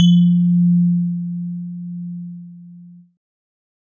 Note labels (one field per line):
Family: keyboard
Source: electronic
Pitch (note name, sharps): F3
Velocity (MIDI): 127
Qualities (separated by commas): multiphonic